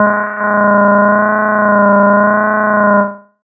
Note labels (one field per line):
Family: bass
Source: synthesizer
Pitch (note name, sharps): G#3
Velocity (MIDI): 100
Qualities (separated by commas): distorted, tempo-synced